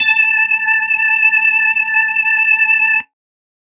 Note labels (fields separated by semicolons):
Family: organ; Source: electronic; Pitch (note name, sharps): A5; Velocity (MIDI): 75